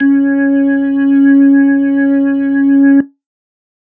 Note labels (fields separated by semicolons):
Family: organ; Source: electronic; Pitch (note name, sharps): C#4; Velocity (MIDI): 75